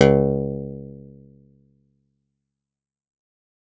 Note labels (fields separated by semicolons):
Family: guitar; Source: acoustic; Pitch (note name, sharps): C#2; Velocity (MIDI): 50; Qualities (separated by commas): fast decay